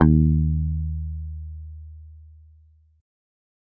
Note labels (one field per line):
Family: guitar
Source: electronic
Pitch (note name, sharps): D#2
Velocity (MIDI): 100